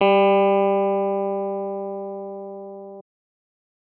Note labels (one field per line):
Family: keyboard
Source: electronic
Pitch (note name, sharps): G3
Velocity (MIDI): 127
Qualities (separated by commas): distorted